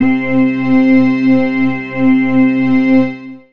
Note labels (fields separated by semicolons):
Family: organ; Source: electronic; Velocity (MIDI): 25; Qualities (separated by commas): long release, reverb